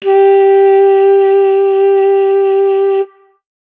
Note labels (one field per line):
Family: reed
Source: acoustic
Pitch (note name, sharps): G4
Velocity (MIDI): 25